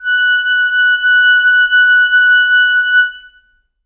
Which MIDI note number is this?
90